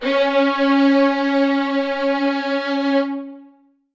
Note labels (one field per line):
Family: string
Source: acoustic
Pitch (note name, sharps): C#4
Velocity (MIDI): 127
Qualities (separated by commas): long release, reverb